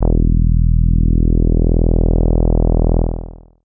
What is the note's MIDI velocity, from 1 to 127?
50